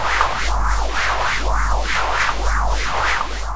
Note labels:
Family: keyboard; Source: electronic; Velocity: 100; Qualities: distorted, long release, non-linear envelope

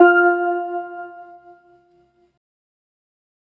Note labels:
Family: organ; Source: electronic; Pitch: F4; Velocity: 50; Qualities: fast decay

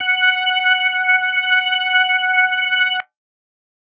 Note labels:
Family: organ; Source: electronic; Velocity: 25; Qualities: distorted

